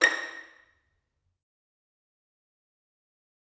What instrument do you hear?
acoustic string instrument